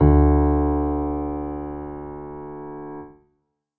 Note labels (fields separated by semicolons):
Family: keyboard; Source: acoustic; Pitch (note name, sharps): D2; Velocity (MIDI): 50; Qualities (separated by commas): reverb